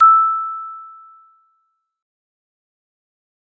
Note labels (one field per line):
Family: mallet percussion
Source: acoustic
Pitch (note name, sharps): E6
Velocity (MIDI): 127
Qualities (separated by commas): fast decay